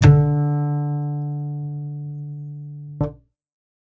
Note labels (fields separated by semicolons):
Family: bass; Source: acoustic; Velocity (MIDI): 127